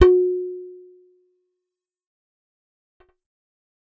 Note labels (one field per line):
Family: bass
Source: synthesizer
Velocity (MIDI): 127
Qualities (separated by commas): fast decay